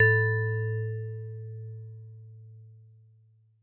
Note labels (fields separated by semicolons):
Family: mallet percussion; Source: acoustic; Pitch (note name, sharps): A2; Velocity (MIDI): 127